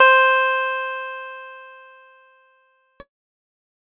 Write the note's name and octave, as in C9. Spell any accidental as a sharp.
C5